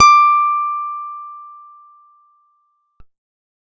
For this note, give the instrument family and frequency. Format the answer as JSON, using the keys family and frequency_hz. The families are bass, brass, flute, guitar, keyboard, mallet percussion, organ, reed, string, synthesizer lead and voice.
{"family": "guitar", "frequency_hz": 1175}